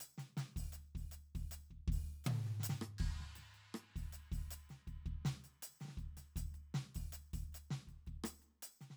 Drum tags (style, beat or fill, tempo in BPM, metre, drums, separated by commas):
funk, beat, 80 BPM, 4/4, crash, percussion, snare, cross-stick, high tom, kick